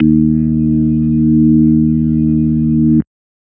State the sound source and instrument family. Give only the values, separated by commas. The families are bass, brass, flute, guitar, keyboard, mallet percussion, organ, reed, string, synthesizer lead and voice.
electronic, organ